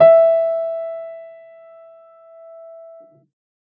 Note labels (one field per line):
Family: keyboard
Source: acoustic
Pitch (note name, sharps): E5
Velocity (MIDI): 75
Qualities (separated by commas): reverb